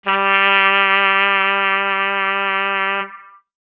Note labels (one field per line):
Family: brass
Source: acoustic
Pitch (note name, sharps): G3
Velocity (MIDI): 75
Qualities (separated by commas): distorted